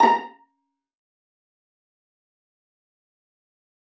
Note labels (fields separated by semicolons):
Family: string; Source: acoustic; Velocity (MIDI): 25; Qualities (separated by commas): fast decay, percussive, reverb